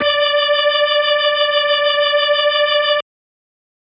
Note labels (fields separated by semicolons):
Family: organ; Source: electronic; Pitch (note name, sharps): D5; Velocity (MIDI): 25